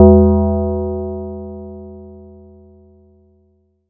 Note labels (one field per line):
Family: mallet percussion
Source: acoustic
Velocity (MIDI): 50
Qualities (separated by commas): multiphonic